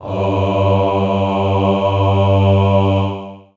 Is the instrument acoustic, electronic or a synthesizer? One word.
acoustic